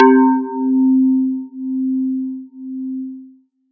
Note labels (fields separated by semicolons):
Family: guitar; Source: synthesizer; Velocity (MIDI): 50; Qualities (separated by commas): dark